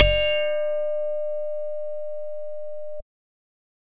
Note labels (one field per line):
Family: bass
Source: synthesizer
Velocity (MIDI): 127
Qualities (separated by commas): bright, distorted